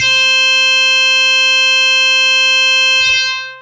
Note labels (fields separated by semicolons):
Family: guitar; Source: electronic; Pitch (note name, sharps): C5; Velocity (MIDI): 25; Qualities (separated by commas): bright, distorted, long release